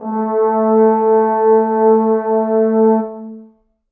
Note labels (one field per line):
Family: brass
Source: acoustic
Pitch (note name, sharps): A3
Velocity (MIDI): 75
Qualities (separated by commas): dark, long release, reverb